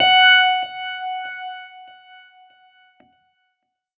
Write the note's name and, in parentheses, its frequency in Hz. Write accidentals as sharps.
F#5 (740 Hz)